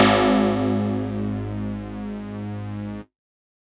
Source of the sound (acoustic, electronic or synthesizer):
electronic